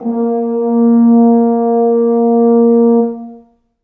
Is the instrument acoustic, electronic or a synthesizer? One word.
acoustic